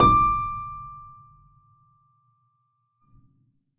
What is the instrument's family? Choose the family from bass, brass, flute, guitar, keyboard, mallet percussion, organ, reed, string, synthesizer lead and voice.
keyboard